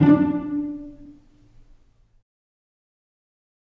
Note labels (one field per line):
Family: string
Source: acoustic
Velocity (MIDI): 75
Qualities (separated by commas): dark, fast decay, reverb